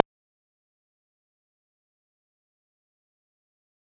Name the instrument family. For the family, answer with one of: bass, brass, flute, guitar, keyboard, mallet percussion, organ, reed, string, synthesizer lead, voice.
guitar